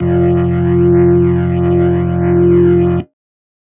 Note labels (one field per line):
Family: keyboard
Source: electronic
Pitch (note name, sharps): F1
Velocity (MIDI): 127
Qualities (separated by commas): distorted